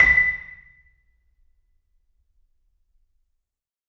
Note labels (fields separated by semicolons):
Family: mallet percussion; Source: acoustic; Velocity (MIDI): 127; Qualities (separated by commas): percussive, reverb